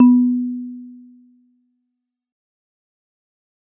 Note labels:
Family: mallet percussion; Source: acoustic; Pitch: B3; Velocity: 25; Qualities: fast decay

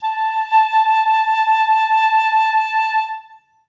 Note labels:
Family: flute; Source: acoustic; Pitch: A5; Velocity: 50; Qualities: reverb

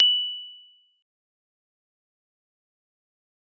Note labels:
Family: mallet percussion; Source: acoustic; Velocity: 75; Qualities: bright, fast decay, percussive

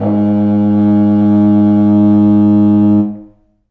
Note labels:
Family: reed; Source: acoustic; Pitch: G#2; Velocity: 50; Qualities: reverb

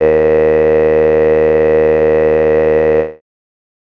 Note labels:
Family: voice; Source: synthesizer; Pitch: D#2; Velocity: 127; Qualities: bright

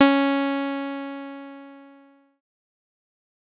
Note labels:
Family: bass; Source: synthesizer; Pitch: C#4; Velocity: 100; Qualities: bright, distorted, fast decay

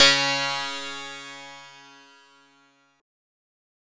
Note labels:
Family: synthesizer lead; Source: synthesizer; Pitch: C#3; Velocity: 100; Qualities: bright, distorted

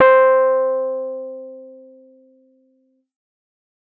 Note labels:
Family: keyboard; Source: electronic; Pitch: C5; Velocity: 127

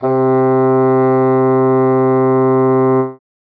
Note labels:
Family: reed; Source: acoustic; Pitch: C3; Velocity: 50

